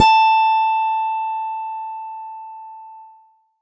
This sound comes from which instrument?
electronic keyboard